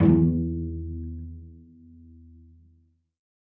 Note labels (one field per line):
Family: string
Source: acoustic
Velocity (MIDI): 25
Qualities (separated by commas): dark, reverb